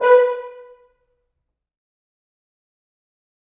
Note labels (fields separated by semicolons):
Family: brass; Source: acoustic; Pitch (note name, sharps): B4; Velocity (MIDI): 75; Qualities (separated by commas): fast decay, percussive, reverb